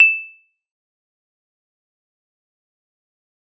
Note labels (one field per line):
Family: mallet percussion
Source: acoustic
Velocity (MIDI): 127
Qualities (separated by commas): bright, fast decay, percussive